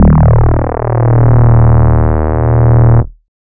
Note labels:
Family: bass; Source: synthesizer; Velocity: 50; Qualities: distorted

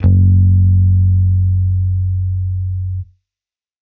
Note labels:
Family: bass; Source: electronic; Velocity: 75; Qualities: distorted

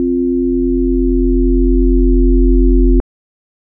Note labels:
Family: organ; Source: electronic; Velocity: 25

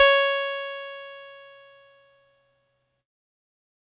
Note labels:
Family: keyboard; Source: electronic; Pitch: C#5; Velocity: 25; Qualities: bright, distorted

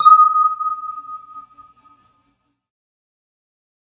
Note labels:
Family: keyboard; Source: synthesizer; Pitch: D#6; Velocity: 75; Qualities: fast decay

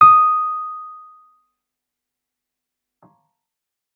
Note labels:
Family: keyboard; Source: electronic; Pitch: D#6; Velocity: 100; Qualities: fast decay

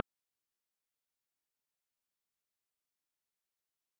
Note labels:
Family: mallet percussion; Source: electronic; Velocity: 25; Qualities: fast decay, percussive

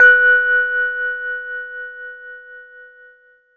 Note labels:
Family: keyboard; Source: electronic; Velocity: 100; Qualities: reverb

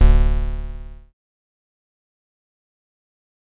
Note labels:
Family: bass; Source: synthesizer; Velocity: 100; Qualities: bright, distorted, fast decay

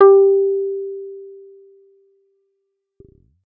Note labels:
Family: bass; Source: synthesizer; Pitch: G4; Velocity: 50

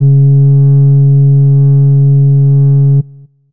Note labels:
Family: flute; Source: acoustic; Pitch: C#3; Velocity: 50; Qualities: dark

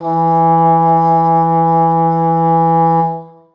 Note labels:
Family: reed; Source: acoustic; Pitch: E3; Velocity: 50; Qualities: reverb

